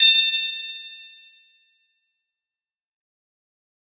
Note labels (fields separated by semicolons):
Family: guitar; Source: acoustic; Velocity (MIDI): 100; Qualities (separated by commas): bright, fast decay